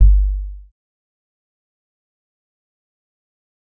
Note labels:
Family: bass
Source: synthesizer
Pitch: G1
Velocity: 75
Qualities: dark, fast decay, percussive

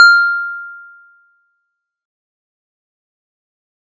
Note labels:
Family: mallet percussion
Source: acoustic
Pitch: F6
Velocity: 100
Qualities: fast decay

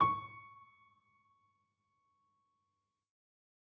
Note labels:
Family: keyboard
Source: acoustic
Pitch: C#6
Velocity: 75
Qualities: fast decay, percussive

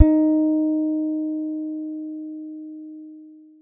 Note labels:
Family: guitar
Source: acoustic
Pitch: D#4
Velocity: 127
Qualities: dark

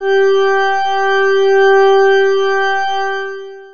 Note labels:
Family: organ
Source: electronic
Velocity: 100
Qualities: distorted, long release

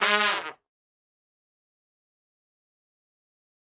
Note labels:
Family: brass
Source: acoustic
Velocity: 75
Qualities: fast decay, reverb

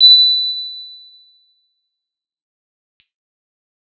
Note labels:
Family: guitar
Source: electronic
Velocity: 100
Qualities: bright, fast decay, reverb

